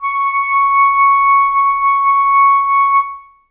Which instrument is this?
acoustic reed instrument